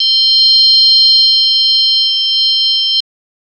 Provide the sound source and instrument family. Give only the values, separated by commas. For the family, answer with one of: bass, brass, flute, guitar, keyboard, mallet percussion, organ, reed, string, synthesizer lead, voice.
electronic, organ